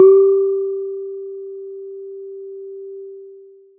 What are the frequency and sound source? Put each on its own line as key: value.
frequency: 392 Hz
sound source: acoustic